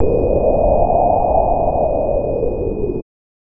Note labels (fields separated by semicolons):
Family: bass; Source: synthesizer; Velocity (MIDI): 25; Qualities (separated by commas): distorted